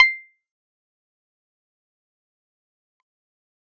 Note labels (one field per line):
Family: keyboard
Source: electronic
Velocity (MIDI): 50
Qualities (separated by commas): fast decay, percussive